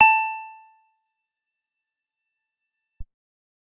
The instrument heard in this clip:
acoustic guitar